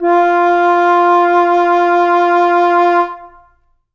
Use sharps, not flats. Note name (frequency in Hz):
F4 (349.2 Hz)